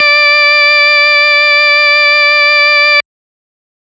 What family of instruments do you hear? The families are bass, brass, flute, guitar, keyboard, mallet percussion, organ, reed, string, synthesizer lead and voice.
organ